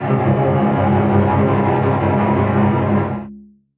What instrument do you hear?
acoustic string instrument